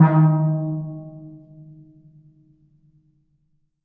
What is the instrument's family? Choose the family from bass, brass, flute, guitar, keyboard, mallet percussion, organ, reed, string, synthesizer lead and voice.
mallet percussion